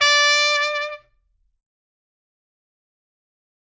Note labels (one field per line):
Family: brass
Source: acoustic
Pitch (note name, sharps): D5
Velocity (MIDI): 75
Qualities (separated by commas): bright, fast decay